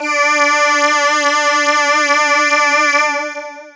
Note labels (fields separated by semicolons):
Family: voice; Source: synthesizer; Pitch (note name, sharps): D4; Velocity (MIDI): 127; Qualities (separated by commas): bright, distorted, long release